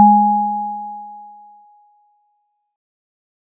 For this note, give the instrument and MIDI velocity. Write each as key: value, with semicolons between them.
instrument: acoustic mallet percussion instrument; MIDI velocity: 25